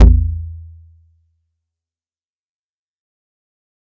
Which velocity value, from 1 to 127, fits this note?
127